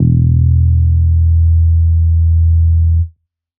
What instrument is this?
synthesizer bass